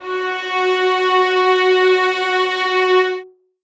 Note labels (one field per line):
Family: string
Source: acoustic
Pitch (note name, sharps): F#4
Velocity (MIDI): 50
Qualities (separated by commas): reverb